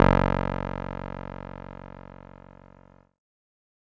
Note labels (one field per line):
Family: keyboard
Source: electronic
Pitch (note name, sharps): F#1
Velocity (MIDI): 127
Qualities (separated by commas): distorted